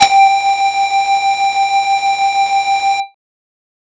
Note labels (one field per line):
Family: flute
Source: synthesizer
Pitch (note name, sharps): G5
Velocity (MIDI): 127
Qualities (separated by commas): distorted